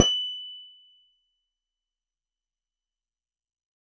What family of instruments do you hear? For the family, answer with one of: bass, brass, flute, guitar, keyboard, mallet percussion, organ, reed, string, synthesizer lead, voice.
keyboard